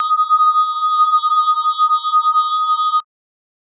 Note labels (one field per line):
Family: mallet percussion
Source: electronic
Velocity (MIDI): 50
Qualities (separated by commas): multiphonic, non-linear envelope